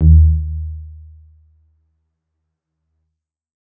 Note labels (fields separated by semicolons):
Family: keyboard; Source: electronic; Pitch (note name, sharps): D#2; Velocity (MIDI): 50; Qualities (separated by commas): dark